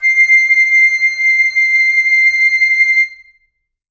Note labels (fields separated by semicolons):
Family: flute; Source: acoustic; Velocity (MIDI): 127; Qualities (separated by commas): reverb